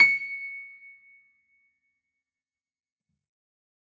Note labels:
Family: keyboard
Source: acoustic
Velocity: 127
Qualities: fast decay

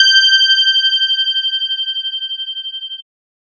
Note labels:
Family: bass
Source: synthesizer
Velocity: 50

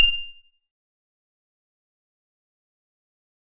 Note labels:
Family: guitar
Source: acoustic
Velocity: 25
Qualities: bright, distorted, fast decay, percussive

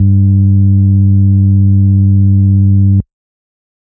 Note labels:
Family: organ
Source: electronic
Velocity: 50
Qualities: bright, distorted

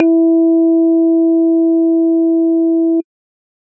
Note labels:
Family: organ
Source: electronic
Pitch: E4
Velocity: 25

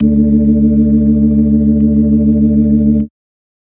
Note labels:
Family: organ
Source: electronic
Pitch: D2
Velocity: 25

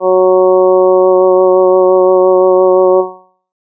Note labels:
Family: reed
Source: synthesizer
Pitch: F#3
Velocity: 127

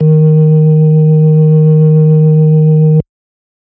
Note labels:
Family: organ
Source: electronic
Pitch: D#3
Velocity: 75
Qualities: distorted

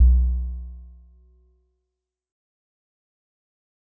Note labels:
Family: mallet percussion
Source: acoustic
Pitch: B1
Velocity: 50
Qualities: dark, fast decay

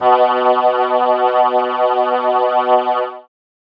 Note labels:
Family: keyboard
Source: synthesizer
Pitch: B2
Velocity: 100

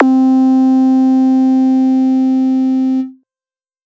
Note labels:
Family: bass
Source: synthesizer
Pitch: C4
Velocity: 127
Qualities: distorted

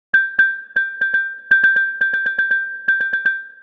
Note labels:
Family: mallet percussion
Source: synthesizer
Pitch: G6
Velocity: 50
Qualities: long release, multiphonic, percussive, tempo-synced

